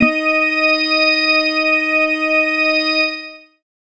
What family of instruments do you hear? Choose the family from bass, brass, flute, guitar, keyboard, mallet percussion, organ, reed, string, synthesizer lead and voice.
organ